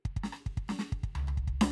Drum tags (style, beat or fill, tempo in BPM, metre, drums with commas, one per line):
punk
fill
128 BPM
4/4
ride, snare, cross-stick, high tom, floor tom, kick